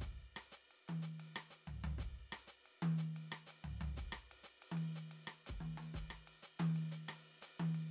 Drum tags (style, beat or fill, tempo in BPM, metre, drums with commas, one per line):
Afro-Cuban bembé
beat
122 BPM
4/4
ride, hi-hat pedal, cross-stick, high tom, floor tom, kick